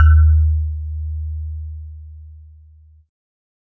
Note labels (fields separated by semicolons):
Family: keyboard; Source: electronic; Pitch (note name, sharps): D#2; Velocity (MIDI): 127; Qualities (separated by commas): multiphonic